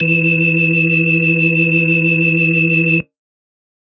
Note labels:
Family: organ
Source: electronic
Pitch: E3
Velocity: 50

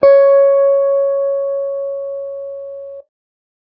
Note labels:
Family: guitar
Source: electronic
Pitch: C#5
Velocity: 75

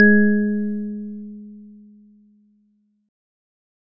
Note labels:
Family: organ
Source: electronic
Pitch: G#3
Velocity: 50

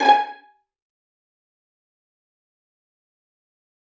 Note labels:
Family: string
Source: acoustic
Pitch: G#5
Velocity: 75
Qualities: fast decay, percussive, reverb

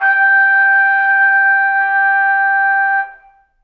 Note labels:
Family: brass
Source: acoustic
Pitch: G5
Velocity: 25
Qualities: reverb

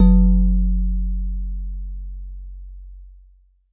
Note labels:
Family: mallet percussion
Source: acoustic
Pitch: F#1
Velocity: 100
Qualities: dark

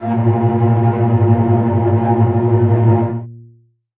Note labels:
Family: string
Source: acoustic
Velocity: 50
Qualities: long release, non-linear envelope, reverb

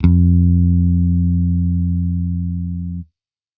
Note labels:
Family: bass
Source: electronic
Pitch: F2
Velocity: 127

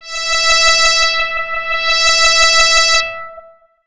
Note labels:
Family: bass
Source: synthesizer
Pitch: E5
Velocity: 100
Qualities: bright, distorted, long release, tempo-synced

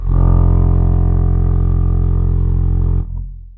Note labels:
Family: reed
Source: acoustic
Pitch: F1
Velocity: 50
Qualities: long release, reverb

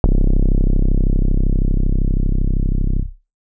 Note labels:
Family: keyboard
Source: electronic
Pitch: C1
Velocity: 100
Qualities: distorted

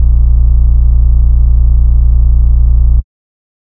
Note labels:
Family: bass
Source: synthesizer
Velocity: 50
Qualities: dark, distorted

